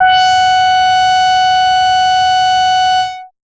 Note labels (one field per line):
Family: bass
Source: synthesizer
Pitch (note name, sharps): F#5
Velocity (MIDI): 127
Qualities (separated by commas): bright, distorted